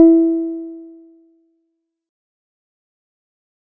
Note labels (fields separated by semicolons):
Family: guitar; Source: synthesizer; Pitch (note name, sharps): E4; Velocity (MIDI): 25; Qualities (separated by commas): dark, fast decay